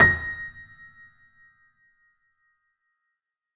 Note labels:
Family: keyboard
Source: acoustic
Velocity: 127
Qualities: percussive

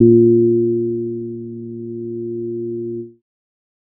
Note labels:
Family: bass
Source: synthesizer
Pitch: A#2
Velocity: 127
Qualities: dark

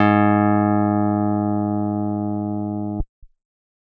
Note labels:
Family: keyboard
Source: electronic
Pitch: G#2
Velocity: 127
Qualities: distorted

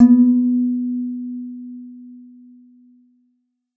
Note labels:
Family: guitar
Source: electronic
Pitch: B3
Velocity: 75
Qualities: dark, reverb

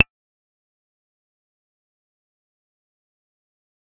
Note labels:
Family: bass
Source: synthesizer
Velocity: 75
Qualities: fast decay, percussive

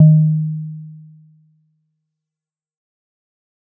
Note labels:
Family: mallet percussion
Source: acoustic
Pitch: D#3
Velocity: 100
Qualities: dark, fast decay

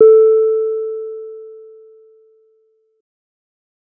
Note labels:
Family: bass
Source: synthesizer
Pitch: A4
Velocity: 25

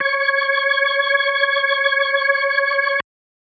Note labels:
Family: organ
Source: electronic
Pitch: C#5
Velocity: 127

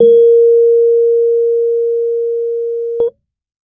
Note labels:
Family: keyboard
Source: electronic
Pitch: A#4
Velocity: 25

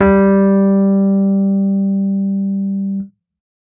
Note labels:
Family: keyboard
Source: electronic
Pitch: G3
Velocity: 100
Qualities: dark

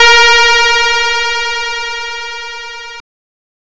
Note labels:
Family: guitar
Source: synthesizer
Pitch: A#4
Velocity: 75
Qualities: bright, distorted

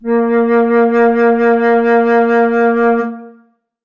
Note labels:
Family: flute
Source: acoustic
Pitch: A#3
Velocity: 100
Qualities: reverb

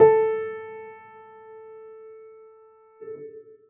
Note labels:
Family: keyboard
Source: acoustic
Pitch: A4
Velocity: 25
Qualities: reverb

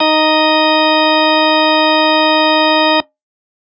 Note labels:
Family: organ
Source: electronic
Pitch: D#4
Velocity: 100

